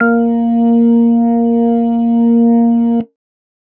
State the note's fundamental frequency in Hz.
233.1 Hz